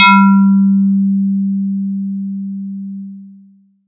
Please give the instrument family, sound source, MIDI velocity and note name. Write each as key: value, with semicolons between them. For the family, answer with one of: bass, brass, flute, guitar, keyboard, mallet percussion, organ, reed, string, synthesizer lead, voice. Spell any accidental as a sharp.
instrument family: mallet percussion; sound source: electronic; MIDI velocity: 100; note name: G3